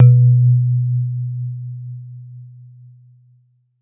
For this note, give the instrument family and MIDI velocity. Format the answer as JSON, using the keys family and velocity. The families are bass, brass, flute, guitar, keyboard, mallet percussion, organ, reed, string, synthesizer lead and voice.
{"family": "mallet percussion", "velocity": 75}